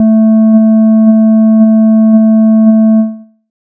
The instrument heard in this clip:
synthesizer bass